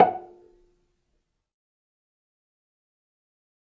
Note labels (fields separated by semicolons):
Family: string; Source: acoustic; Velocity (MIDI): 50; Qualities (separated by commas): fast decay, percussive, reverb